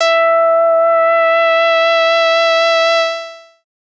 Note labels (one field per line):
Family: bass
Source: synthesizer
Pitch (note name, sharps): E5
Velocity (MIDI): 50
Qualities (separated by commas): distorted, long release